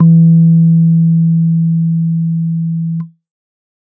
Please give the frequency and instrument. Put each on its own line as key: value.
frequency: 164.8 Hz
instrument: electronic keyboard